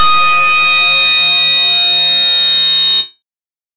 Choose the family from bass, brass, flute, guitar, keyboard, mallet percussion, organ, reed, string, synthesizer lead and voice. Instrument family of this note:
bass